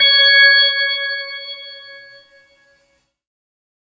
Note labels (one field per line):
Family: keyboard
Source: synthesizer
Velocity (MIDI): 50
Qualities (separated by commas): bright